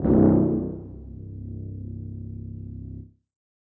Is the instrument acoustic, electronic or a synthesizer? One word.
acoustic